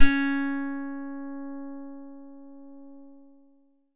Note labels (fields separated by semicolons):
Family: guitar; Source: synthesizer; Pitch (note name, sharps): C#4; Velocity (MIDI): 50; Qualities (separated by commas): bright